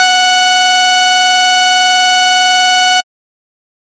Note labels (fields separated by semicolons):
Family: bass; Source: synthesizer; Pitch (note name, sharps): F#5; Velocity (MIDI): 25; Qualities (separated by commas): bright, distorted